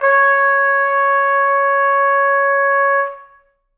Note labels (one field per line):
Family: brass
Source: acoustic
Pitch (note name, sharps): C#5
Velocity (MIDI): 50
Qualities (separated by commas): reverb